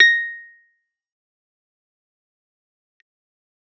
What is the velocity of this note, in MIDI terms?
100